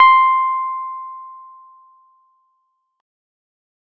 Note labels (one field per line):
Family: keyboard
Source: electronic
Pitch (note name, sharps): C6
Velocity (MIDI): 100